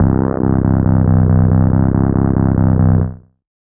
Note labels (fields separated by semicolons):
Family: bass; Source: synthesizer; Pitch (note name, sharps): C1; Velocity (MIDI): 25; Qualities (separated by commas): distorted, tempo-synced